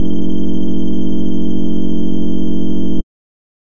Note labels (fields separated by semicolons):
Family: bass; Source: synthesizer; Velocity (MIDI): 25